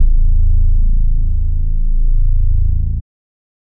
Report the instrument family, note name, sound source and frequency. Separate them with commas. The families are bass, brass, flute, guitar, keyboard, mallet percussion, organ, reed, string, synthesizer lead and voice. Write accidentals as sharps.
bass, A0, synthesizer, 27.5 Hz